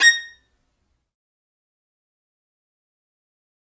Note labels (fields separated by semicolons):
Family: string; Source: acoustic; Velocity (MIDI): 100; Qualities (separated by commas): fast decay, percussive, reverb